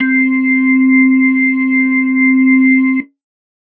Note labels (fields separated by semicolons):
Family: organ; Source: electronic; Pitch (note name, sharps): C4; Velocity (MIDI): 50